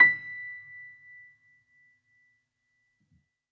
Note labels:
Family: keyboard; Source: acoustic; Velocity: 75; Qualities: percussive

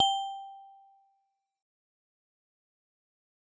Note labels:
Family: mallet percussion; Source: acoustic; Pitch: G5; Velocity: 75; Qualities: fast decay, percussive

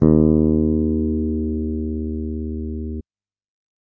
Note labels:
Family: bass; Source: electronic; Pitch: D#2; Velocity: 75

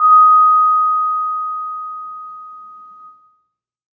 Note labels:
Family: mallet percussion; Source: acoustic; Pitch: D#6; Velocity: 50; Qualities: reverb

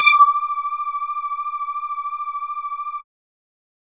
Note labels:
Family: bass; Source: synthesizer; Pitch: D6; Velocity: 127

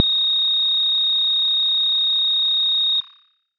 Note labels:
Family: bass; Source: synthesizer; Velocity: 127

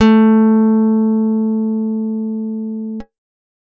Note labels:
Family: guitar; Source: acoustic; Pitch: A3; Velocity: 25

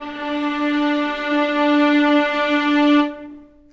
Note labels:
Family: string; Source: acoustic; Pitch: D4; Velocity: 50; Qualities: long release, reverb

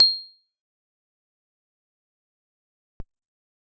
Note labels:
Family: guitar; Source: acoustic; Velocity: 50; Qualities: bright, fast decay, percussive

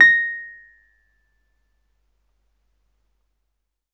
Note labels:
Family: keyboard; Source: electronic; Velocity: 100; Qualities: percussive

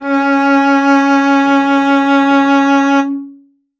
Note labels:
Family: string; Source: acoustic; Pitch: C#4; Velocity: 100; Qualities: reverb

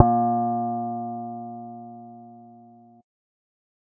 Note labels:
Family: bass; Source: synthesizer; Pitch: A#2; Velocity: 100

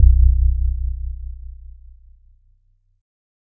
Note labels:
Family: keyboard; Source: electronic; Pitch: B0; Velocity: 75; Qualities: dark

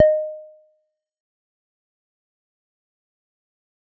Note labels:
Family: bass; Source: synthesizer; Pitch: D#5; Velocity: 75; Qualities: fast decay, percussive

